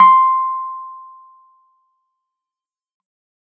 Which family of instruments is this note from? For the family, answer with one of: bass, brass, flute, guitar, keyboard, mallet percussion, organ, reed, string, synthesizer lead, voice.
keyboard